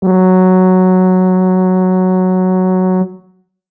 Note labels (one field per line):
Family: brass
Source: acoustic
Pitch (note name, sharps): F#3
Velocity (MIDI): 100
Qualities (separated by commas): dark